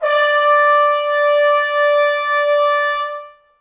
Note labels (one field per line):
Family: brass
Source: acoustic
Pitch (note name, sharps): D5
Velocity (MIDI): 75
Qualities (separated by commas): reverb